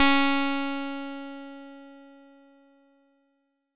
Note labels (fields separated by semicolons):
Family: bass; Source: synthesizer; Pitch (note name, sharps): C#4; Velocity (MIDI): 127; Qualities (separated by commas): bright, distorted